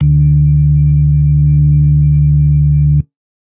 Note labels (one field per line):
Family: organ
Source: electronic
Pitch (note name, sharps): D2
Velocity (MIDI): 50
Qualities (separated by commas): dark